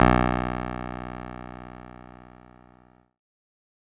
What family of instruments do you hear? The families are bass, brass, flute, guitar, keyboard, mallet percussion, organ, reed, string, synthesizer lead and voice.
keyboard